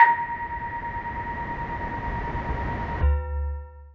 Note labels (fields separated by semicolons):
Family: voice; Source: synthesizer; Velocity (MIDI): 25; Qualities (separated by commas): distorted, long release